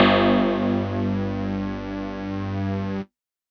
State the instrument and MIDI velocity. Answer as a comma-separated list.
electronic mallet percussion instrument, 75